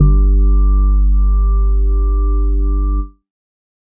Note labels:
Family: organ; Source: electronic; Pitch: G1; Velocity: 100; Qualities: dark

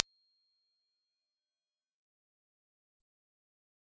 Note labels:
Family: bass; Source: synthesizer; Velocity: 25; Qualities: fast decay, percussive

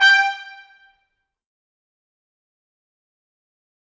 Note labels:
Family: brass; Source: acoustic; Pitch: G5; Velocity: 127; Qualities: bright, fast decay, percussive, reverb

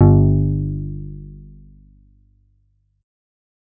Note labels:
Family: bass; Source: synthesizer; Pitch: G1; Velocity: 50

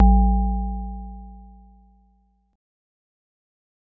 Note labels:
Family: mallet percussion; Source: acoustic; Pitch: A1; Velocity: 25; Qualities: dark, fast decay

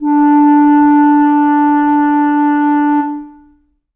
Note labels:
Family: reed; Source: acoustic; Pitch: D4; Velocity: 50; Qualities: dark, long release, reverb

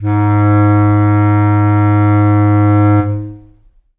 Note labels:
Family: reed; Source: acoustic; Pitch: G#2; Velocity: 50; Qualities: long release, reverb

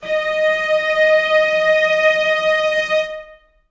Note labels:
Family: string; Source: acoustic; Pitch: D#5; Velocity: 75; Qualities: reverb

